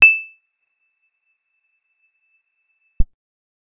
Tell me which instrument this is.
acoustic guitar